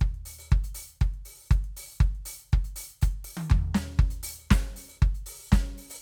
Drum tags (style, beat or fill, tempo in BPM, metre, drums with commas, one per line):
disco
beat
120 BPM
4/4
closed hi-hat, open hi-hat, hi-hat pedal, snare, high tom, floor tom, kick